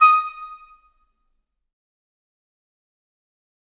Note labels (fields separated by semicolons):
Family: flute; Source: acoustic; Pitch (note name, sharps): D#6; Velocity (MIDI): 100; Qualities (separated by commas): fast decay, percussive, reverb